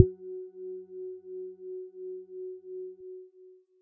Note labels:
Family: mallet percussion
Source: electronic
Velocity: 25

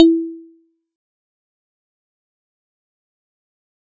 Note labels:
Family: mallet percussion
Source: acoustic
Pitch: E4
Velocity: 50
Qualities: fast decay, percussive

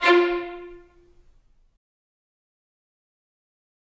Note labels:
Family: string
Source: acoustic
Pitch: F4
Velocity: 25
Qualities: fast decay, reverb

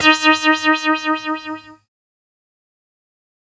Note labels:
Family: keyboard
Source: synthesizer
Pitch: D#4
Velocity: 127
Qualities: distorted, fast decay

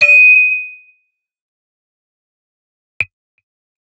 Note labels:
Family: guitar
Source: electronic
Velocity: 75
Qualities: bright, distorted, fast decay

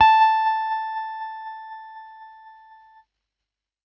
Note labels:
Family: keyboard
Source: electronic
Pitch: A5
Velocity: 100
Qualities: distorted, tempo-synced

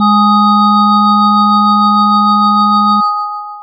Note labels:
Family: mallet percussion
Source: electronic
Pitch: G#3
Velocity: 50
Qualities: long release

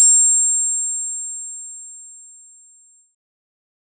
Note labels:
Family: bass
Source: synthesizer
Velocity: 25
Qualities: bright

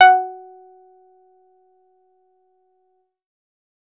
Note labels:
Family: bass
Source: synthesizer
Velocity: 100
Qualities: percussive

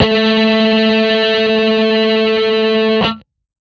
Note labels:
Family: guitar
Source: electronic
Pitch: A3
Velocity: 100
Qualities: distorted

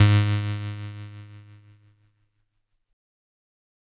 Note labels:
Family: keyboard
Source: electronic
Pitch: G#2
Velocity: 50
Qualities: bright, distorted

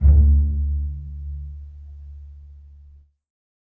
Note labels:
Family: string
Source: acoustic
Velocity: 25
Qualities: dark, reverb

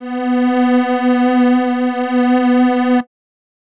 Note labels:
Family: reed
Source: acoustic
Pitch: B3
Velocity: 50

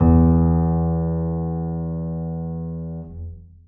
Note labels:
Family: keyboard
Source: acoustic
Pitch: E2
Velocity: 75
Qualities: reverb

